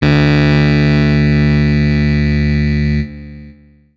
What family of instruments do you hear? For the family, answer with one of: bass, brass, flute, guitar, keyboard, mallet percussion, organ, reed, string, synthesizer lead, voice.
keyboard